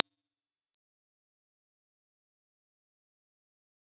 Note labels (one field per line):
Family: keyboard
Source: electronic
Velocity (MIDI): 50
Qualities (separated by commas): bright, fast decay, percussive